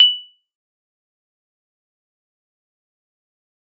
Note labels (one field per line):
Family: mallet percussion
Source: acoustic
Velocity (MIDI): 75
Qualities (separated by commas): bright, fast decay, percussive